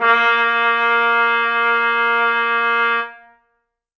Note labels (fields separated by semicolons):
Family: brass; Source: acoustic; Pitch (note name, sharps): A#3; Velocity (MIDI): 100; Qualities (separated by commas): bright, reverb